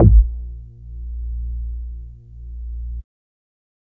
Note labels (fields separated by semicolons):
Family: bass; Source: synthesizer; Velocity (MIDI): 50